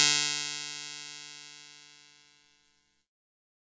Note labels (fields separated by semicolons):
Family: keyboard; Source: electronic; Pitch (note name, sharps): D3; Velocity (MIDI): 25; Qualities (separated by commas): bright, distorted